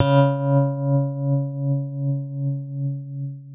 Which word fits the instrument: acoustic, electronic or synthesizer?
electronic